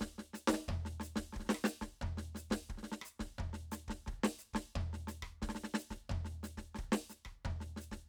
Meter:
4/4